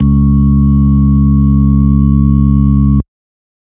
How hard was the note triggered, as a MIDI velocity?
127